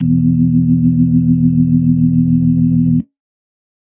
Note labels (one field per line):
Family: organ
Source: electronic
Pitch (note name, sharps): E1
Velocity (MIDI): 25